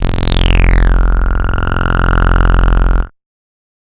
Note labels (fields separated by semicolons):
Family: bass; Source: synthesizer; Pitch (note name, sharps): F0; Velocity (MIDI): 127; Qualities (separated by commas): bright, distorted, multiphonic